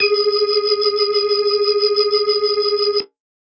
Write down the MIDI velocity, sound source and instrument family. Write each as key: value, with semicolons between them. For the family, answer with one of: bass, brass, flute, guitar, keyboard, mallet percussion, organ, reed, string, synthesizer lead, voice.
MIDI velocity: 25; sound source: electronic; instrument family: organ